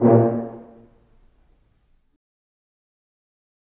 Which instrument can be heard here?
acoustic brass instrument